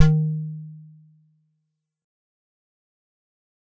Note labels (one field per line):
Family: keyboard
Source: acoustic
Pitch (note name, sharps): D#3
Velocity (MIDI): 25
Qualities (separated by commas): fast decay